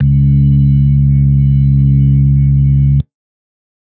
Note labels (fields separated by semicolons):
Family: organ; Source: electronic; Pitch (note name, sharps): C#2; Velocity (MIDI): 127; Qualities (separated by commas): dark